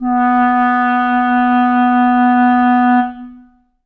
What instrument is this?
acoustic reed instrument